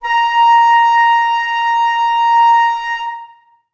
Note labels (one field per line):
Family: flute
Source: acoustic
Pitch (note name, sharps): A#5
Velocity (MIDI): 127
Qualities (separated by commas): reverb